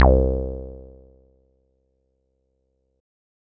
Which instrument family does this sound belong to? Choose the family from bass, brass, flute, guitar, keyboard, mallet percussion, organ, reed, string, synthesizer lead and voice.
bass